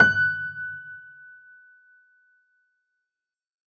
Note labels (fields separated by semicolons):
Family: keyboard; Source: acoustic; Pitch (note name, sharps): F#6; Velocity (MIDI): 100; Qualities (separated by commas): reverb